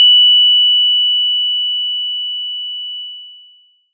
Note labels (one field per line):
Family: mallet percussion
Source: electronic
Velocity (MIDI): 25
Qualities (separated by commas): bright, long release, multiphonic